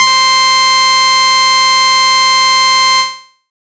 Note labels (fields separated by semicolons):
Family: bass; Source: synthesizer; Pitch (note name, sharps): C6; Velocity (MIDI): 75; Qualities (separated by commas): bright, distorted